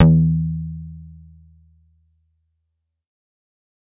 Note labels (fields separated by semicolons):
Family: bass; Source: synthesizer; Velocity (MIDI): 127; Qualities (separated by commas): distorted